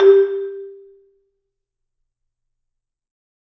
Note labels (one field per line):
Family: mallet percussion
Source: acoustic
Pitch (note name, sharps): G4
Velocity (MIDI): 100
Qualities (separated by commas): reverb